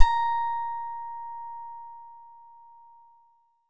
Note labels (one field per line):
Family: guitar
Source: synthesizer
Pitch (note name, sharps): A#5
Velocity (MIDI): 75